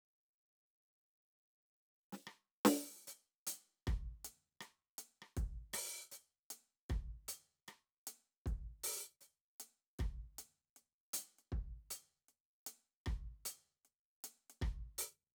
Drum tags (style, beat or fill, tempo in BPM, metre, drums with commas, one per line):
reggae
beat
78 BPM
4/4
closed hi-hat, open hi-hat, hi-hat pedal, snare, cross-stick, kick